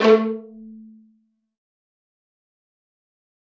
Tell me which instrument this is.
acoustic string instrument